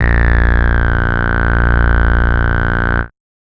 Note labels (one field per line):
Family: bass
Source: synthesizer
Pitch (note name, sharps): A#0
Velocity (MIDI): 25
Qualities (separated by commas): bright, distorted, multiphonic